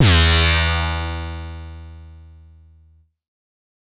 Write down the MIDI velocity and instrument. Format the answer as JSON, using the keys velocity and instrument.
{"velocity": 100, "instrument": "synthesizer bass"}